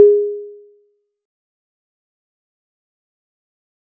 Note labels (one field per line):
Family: mallet percussion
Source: acoustic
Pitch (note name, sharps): G#4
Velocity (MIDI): 25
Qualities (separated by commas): fast decay, percussive